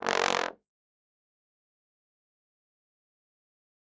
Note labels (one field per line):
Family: brass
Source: acoustic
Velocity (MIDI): 75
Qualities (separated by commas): bright, fast decay, reverb